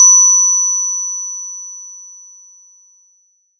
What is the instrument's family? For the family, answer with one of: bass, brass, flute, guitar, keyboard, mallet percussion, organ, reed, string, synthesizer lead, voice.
mallet percussion